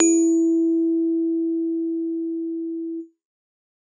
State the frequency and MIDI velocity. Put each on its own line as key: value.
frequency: 329.6 Hz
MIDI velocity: 127